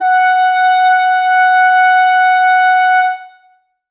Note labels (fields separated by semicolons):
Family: reed; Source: acoustic; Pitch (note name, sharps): F#5; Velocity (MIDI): 127; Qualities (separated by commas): reverb